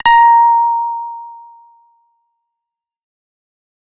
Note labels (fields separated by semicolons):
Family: bass; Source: synthesizer; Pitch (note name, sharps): A#5; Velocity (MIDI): 25; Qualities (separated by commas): distorted, fast decay